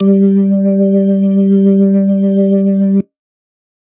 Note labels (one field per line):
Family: organ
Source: electronic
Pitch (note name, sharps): G3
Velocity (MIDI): 100